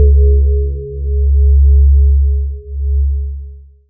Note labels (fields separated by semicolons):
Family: voice; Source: synthesizer; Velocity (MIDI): 50; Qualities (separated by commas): dark, long release